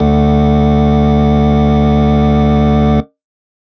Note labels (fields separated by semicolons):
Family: organ; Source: electronic; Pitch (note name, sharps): D2; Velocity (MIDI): 25; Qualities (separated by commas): distorted